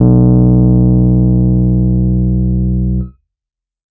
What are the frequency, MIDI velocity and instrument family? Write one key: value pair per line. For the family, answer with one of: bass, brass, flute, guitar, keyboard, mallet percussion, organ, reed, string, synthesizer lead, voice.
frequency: 61.74 Hz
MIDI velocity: 100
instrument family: keyboard